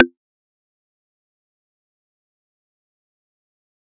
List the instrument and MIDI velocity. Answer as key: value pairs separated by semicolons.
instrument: electronic mallet percussion instrument; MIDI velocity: 100